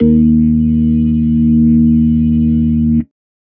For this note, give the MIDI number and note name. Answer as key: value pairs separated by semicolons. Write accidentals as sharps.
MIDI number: 39; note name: D#2